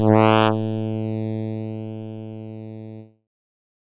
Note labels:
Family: keyboard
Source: synthesizer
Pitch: A2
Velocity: 127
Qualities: bright, distorted

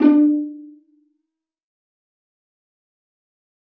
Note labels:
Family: string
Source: acoustic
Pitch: D4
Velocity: 25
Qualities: dark, fast decay, reverb

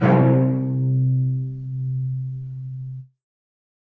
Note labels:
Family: string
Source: acoustic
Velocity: 25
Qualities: reverb

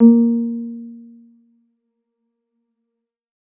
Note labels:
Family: keyboard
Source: electronic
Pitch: A#3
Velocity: 75

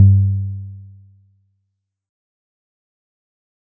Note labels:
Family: guitar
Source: synthesizer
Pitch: G2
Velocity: 50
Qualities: dark, fast decay

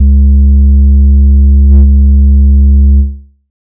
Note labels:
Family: bass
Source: synthesizer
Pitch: C#2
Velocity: 127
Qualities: dark

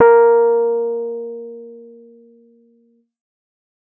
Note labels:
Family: keyboard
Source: electronic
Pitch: A#4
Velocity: 100

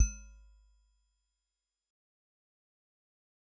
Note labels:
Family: mallet percussion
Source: acoustic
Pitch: G#1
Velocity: 75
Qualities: fast decay, percussive

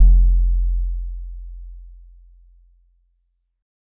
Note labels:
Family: mallet percussion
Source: acoustic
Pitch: F1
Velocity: 25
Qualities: dark

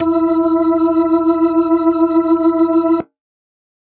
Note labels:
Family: organ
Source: electronic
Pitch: E4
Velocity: 127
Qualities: reverb

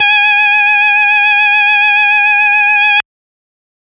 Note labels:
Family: organ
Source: electronic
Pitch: G#5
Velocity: 127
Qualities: distorted

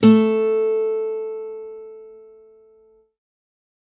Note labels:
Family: guitar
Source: acoustic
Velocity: 75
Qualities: reverb

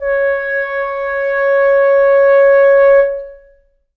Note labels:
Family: reed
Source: acoustic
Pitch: C#5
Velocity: 75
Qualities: long release, reverb

